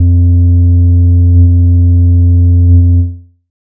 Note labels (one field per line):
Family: bass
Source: synthesizer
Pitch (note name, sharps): F2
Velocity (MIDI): 25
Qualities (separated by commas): dark